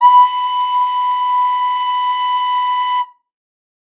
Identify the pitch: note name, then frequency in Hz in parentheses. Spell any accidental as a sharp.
B5 (987.8 Hz)